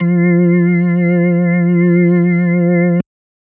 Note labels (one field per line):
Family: organ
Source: electronic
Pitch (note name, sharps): F3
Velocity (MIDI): 127